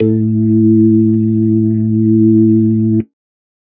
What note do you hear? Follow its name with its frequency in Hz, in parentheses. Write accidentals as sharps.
A2 (110 Hz)